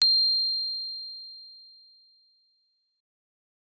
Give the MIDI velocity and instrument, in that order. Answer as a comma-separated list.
25, electronic keyboard